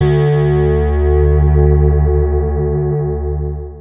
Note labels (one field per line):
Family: guitar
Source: electronic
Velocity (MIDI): 50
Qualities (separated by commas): long release, multiphonic, non-linear envelope